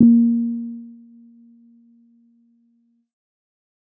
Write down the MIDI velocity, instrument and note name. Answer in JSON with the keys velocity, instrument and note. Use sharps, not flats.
{"velocity": 25, "instrument": "electronic keyboard", "note": "A#3"}